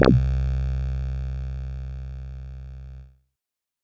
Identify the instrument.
synthesizer bass